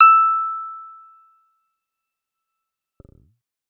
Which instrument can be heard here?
synthesizer bass